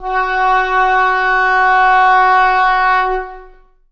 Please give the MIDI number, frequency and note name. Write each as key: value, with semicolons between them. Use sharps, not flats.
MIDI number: 66; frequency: 370 Hz; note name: F#4